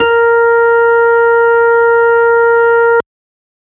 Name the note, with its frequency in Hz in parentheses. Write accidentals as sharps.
A#4 (466.2 Hz)